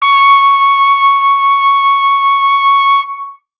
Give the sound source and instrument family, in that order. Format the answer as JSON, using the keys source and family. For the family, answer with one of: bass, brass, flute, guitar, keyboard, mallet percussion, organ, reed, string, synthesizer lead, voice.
{"source": "acoustic", "family": "brass"}